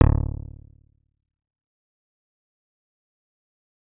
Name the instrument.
synthesizer bass